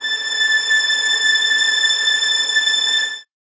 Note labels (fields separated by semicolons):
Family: string; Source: acoustic; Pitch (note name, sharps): A6; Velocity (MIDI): 100; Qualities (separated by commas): reverb